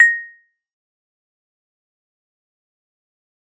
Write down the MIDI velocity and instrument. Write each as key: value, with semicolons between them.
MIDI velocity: 100; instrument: acoustic mallet percussion instrument